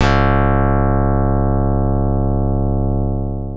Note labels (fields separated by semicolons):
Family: keyboard; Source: electronic; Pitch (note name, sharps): C#1; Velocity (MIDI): 127; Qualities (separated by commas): bright, long release